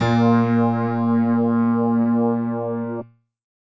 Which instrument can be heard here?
electronic keyboard